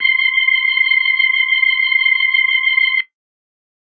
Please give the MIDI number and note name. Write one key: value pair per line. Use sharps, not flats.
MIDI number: 84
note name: C6